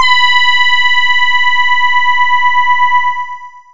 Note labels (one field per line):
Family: voice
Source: synthesizer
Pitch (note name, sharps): B5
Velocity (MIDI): 50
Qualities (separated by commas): long release